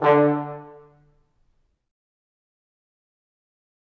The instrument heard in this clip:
acoustic brass instrument